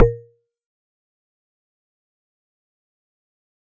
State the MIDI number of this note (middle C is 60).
46